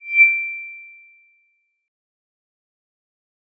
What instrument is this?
electronic mallet percussion instrument